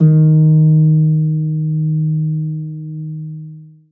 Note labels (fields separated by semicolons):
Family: string; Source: acoustic; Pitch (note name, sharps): D#3; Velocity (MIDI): 100; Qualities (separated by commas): long release, reverb